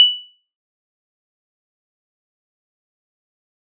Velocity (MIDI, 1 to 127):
100